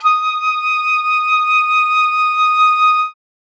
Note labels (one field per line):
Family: flute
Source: acoustic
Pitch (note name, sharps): D#6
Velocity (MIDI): 75